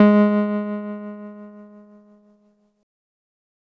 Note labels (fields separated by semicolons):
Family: keyboard; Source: electronic; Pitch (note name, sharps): G#3; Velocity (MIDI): 75; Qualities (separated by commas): distorted